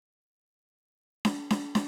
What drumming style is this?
gospel